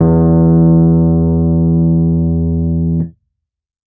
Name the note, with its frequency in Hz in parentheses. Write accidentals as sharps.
E2 (82.41 Hz)